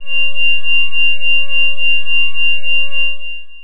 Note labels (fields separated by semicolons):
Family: organ; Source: electronic; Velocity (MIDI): 75; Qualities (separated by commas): distorted, long release